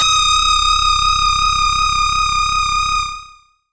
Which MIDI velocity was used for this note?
127